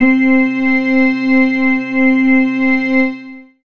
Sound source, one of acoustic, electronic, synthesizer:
electronic